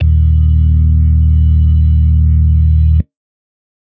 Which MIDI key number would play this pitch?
27